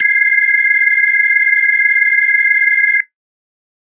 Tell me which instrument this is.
electronic organ